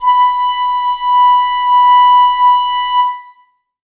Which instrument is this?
acoustic flute